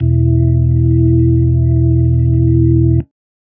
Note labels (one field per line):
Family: organ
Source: electronic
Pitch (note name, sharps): E1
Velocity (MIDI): 127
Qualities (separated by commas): dark